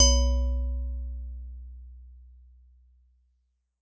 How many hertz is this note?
61.74 Hz